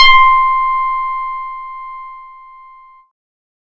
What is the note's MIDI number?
84